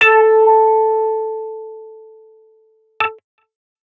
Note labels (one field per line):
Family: guitar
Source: electronic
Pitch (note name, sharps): A4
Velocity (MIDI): 50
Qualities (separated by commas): distorted